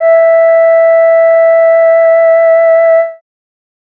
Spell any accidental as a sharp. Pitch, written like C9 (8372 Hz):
E5 (659.3 Hz)